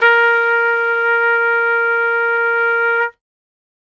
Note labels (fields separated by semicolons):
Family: brass; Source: acoustic; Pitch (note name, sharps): A#4; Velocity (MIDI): 25; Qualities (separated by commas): bright